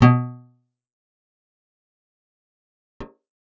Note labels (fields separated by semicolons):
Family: guitar; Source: acoustic; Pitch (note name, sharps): B2; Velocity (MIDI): 100; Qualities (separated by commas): fast decay, percussive, reverb